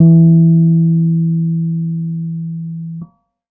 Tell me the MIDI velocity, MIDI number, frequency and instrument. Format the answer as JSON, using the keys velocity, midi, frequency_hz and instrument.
{"velocity": 25, "midi": 52, "frequency_hz": 164.8, "instrument": "electronic keyboard"}